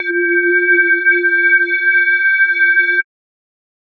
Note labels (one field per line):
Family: mallet percussion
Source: electronic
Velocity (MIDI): 50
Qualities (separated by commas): multiphonic, non-linear envelope